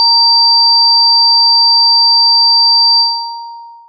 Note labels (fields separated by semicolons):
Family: synthesizer lead; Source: synthesizer; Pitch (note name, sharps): A#5; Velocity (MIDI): 127; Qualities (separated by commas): bright, long release